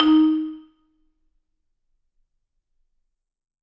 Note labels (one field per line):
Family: mallet percussion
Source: acoustic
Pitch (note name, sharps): D#4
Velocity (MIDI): 127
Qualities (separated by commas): reverb